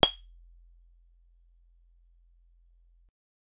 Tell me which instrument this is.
acoustic guitar